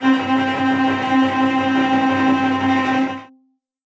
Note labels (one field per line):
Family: string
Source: acoustic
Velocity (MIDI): 127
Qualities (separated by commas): bright, non-linear envelope, reverb